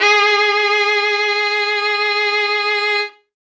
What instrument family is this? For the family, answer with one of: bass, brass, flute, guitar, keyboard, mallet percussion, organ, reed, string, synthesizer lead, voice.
string